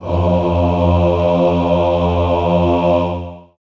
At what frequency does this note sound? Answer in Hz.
87.31 Hz